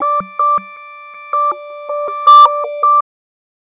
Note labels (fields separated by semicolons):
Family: bass; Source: synthesizer; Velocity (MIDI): 75; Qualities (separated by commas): tempo-synced